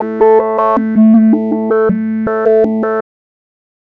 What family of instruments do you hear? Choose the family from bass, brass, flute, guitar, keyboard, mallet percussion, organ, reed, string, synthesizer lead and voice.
bass